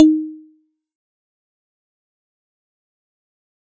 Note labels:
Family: mallet percussion; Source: acoustic; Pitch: D#4; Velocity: 100; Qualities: fast decay, percussive

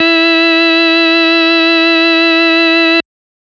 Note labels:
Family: organ; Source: electronic; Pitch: E4; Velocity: 50; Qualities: bright, distorted

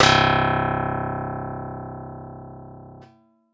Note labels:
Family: guitar; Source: synthesizer; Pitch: C1; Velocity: 25

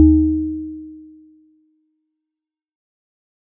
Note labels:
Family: mallet percussion; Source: acoustic; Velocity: 75; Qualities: fast decay

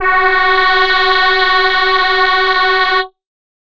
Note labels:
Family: voice; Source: synthesizer; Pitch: F#4; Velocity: 127; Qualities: bright, multiphonic

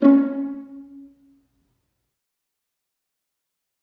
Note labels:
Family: string; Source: acoustic; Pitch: C#4; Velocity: 75; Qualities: dark, fast decay, reverb

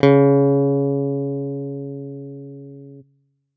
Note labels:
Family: guitar; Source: electronic; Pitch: C#3; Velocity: 75

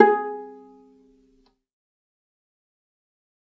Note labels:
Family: string; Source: acoustic; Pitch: G#4; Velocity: 25; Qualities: dark, fast decay, percussive, reverb

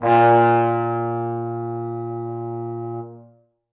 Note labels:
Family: brass; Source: acoustic; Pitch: A#2; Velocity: 75; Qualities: bright, reverb

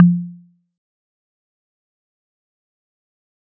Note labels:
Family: mallet percussion; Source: acoustic; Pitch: F3; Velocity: 50; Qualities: fast decay, percussive

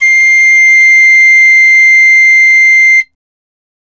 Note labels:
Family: flute; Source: acoustic; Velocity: 75; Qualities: bright

